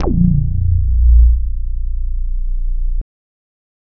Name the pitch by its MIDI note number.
22